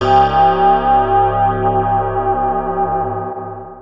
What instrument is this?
electronic guitar